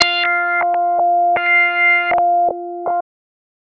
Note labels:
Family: bass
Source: synthesizer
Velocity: 25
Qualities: tempo-synced

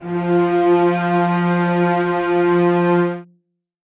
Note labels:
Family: string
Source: acoustic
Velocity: 50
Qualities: reverb

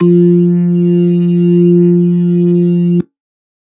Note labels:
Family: organ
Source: electronic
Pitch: F3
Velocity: 75

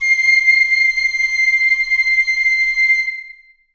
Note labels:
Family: flute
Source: acoustic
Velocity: 75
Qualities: reverb

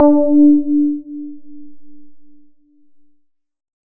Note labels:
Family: synthesizer lead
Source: synthesizer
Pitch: D4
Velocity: 25

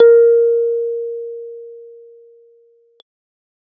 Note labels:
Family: keyboard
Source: electronic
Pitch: A#4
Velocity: 50

